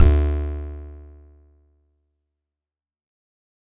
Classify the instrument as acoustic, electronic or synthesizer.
acoustic